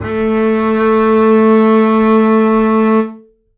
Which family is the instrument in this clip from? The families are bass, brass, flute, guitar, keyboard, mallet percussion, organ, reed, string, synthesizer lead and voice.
string